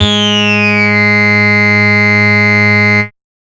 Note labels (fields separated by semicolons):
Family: bass; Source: synthesizer; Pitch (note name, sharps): G#2; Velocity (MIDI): 75; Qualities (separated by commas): bright, distorted, multiphonic